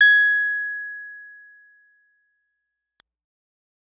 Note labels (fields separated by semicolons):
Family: keyboard; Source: electronic; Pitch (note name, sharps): G#6; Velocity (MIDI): 127; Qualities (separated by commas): fast decay